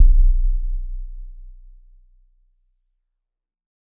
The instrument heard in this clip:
acoustic mallet percussion instrument